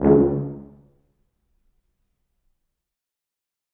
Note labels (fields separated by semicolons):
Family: brass; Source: acoustic; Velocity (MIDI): 100; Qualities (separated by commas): dark, reverb